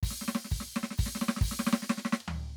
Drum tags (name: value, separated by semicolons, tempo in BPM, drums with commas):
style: rock; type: fill; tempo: 93 BPM; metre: 4/4; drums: crash, hi-hat pedal, percussion, snare, floor tom, kick